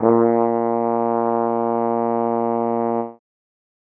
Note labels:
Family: brass; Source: acoustic; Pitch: A#2; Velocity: 25

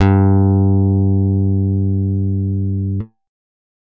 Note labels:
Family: guitar; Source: acoustic; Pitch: G2; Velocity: 50

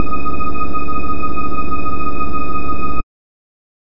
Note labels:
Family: bass; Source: synthesizer; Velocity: 75

